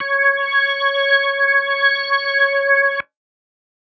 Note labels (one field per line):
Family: organ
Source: electronic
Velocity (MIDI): 127